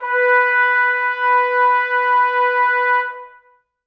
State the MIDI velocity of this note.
75